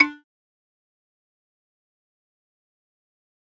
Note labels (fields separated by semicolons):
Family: mallet percussion; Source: acoustic; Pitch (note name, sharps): D4; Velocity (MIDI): 127; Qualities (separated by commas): fast decay, percussive, reverb